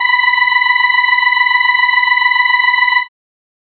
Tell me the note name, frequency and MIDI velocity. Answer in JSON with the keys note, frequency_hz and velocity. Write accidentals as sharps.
{"note": "B5", "frequency_hz": 987.8, "velocity": 100}